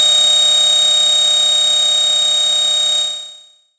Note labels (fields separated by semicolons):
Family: bass; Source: synthesizer; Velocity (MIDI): 127; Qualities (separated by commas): bright, distorted, long release